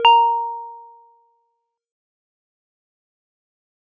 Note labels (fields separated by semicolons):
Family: mallet percussion; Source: acoustic; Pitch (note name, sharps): A#5; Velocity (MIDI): 25; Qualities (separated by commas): fast decay, multiphonic